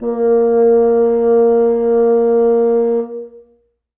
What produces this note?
acoustic reed instrument